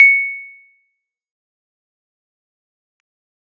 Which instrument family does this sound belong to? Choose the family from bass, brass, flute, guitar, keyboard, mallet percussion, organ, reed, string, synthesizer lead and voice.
keyboard